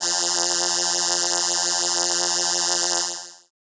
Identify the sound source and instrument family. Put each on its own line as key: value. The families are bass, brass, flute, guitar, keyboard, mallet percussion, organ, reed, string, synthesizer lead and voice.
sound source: synthesizer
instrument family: keyboard